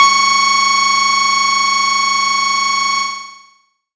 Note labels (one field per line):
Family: bass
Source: synthesizer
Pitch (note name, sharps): C#6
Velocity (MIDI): 25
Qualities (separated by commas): bright, distorted, long release